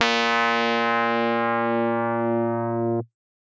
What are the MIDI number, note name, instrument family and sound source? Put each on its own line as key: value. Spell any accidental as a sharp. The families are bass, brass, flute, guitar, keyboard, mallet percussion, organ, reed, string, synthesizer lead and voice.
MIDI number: 46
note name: A#2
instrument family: keyboard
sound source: electronic